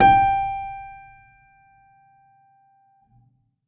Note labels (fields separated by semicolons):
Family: keyboard; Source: acoustic; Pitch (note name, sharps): G5; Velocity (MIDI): 127; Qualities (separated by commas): reverb